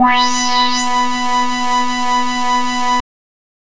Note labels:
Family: bass; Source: synthesizer; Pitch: B3; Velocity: 127; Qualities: bright, distorted

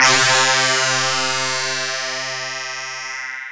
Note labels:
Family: mallet percussion; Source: electronic; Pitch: C3; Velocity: 127; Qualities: bright, distorted, long release, non-linear envelope

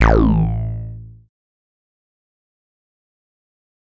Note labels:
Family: bass; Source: synthesizer; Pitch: A1; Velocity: 100; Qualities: distorted, fast decay

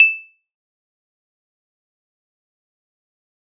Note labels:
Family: keyboard; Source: electronic; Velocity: 50; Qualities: bright, fast decay, percussive

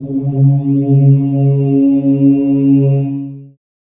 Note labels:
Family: voice; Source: acoustic; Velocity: 100; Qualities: dark, long release, reverb

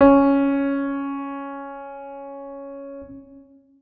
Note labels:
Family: organ; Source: electronic; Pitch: C#4; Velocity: 75; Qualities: reverb

